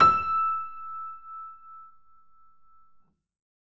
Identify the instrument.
acoustic keyboard